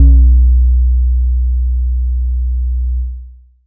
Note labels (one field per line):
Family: mallet percussion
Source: acoustic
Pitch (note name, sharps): B1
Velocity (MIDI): 50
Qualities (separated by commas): dark, long release